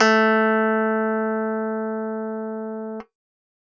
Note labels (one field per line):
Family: keyboard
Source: electronic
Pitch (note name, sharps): A3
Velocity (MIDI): 100